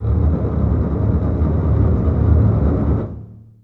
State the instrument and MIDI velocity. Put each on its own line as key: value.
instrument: acoustic string instrument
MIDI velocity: 75